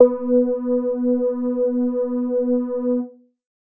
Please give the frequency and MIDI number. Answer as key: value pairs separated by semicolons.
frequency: 246.9 Hz; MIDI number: 59